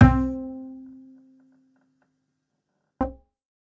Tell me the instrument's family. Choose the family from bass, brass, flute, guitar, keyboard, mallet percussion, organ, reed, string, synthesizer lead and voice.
bass